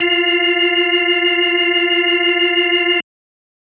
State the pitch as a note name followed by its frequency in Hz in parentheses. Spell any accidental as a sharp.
F4 (349.2 Hz)